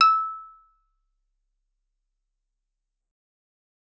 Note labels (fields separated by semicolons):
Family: guitar; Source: acoustic; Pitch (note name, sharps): E6; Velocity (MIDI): 127; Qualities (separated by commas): fast decay, percussive